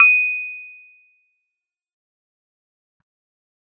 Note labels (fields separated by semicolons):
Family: keyboard; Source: electronic; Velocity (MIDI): 25; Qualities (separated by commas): bright, fast decay